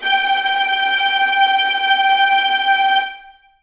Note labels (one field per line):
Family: string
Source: acoustic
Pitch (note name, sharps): G5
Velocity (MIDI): 127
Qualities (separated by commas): bright, non-linear envelope, reverb